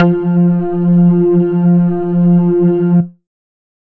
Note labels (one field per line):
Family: bass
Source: synthesizer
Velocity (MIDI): 50